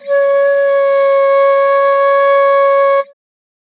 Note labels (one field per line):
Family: flute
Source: acoustic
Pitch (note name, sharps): C#5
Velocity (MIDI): 50